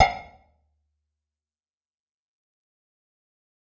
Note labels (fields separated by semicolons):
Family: guitar; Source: electronic; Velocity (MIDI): 127; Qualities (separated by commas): fast decay, percussive, reverb